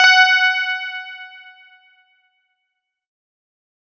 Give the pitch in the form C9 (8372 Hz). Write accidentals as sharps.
F#5 (740 Hz)